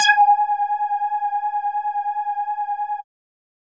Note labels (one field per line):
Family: bass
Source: synthesizer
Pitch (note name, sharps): G#5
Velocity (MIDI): 127